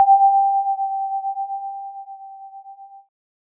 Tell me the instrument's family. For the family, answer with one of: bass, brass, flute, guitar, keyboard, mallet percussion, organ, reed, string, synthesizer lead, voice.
keyboard